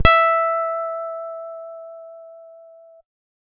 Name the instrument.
electronic guitar